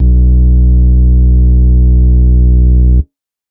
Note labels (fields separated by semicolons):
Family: organ; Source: electronic; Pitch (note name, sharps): B1; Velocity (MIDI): 127; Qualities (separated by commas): distorted